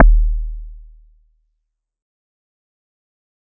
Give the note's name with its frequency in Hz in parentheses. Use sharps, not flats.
D#1 (38.89 Hz)